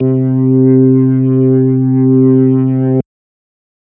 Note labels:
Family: organ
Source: electronic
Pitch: C3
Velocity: 50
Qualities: distorted

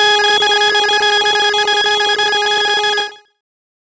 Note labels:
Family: bass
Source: synthesizer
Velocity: 127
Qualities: bright, distorted, non-linear envelope

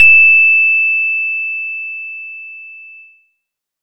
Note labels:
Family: guitar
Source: acoustic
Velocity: 50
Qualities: bright

